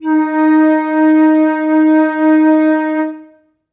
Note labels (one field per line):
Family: flute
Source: acoustic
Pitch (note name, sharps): D#4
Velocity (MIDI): 50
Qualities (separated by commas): reverb